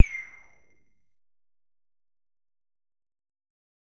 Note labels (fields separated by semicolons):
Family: bass; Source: synthesizer; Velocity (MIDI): 75; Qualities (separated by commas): distorted, percussive